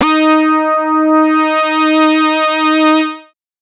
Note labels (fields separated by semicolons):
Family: bass; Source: synthesizer; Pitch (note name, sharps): D#4; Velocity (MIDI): 75; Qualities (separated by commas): distorted, multiphonic